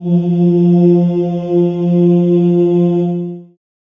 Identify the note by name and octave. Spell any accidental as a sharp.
F3